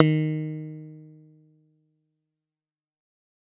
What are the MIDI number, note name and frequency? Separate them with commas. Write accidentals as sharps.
51, D#3, 155.6 Hz